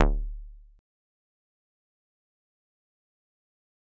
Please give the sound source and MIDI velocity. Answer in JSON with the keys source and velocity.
{"source": "acoustic", "velocity": 25}